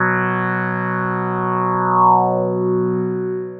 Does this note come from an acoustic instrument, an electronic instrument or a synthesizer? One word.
synthesizer